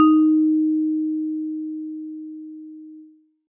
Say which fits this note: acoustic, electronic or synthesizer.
acoustic